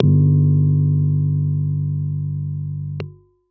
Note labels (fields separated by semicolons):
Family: keyboard; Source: electronic; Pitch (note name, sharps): G1; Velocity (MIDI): 25; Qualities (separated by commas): dark